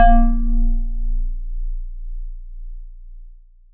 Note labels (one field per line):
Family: mallet percussion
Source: acoustic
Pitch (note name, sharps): A#0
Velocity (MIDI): 100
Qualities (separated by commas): long release